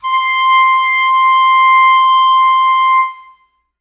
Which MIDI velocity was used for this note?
100